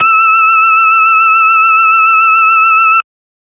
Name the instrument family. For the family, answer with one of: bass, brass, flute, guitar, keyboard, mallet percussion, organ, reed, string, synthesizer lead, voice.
organ